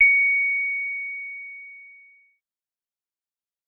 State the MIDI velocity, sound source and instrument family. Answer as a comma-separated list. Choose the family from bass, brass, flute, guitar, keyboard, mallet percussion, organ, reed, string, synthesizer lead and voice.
127, synthesizer, bass